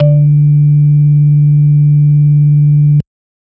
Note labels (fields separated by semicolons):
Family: organ; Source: electronic; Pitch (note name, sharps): D3; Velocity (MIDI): 75